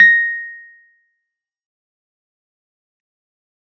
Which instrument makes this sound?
electronic keyboard